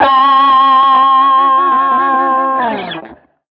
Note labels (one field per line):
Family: guitar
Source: electronic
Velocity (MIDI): 127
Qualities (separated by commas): distorted